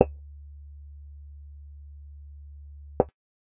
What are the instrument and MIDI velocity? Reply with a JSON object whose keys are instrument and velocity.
{"instrument": "synthesizer bass", "velocity": 50}